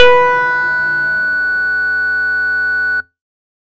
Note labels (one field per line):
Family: bass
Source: synthesizer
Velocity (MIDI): 75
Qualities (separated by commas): distorted